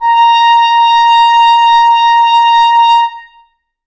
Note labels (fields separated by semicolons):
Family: reed; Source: acoustic; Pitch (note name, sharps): A#5; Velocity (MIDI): 127; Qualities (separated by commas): reverb